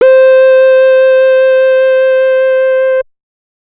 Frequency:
523.3 Hz